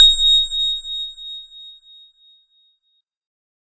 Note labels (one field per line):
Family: organ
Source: electronic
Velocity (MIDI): 100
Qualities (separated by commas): bright